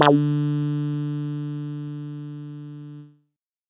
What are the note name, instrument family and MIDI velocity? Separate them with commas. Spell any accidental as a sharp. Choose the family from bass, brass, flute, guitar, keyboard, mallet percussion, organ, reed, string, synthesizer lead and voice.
D3, bass, 75